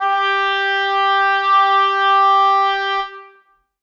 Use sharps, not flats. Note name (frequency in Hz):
G4 (392 Hz)